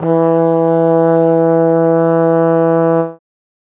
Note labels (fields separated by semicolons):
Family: brass; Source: acoustic; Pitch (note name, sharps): E3; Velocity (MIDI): 25